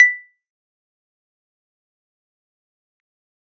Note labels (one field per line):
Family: keyboard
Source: electronic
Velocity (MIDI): 75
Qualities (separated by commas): fast decay, percussive